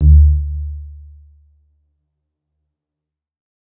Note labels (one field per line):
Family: keyboard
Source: electronic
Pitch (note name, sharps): D2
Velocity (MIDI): 25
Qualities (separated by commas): dark